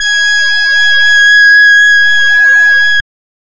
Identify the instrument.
synthesizer reed instrument